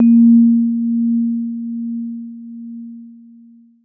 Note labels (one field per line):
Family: keyboard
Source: electronic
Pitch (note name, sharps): A#3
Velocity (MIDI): 100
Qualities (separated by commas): dark, long release